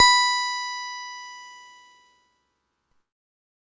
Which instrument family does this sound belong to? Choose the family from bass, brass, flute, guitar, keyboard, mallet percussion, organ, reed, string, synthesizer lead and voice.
keyboard